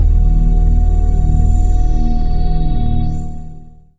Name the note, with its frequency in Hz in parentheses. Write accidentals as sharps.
D#0 (19.45 Hz)